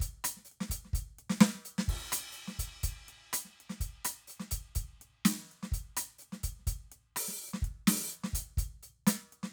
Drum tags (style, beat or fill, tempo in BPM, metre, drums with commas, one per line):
Middle Eastern
beat
126 BPM
4/4
crash, closed hi-hat, open hi-hat, hi-hat pedal, snare, cross-stick, kick